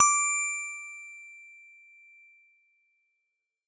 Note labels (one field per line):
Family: mallet percussion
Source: acoustic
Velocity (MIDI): 75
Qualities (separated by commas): bright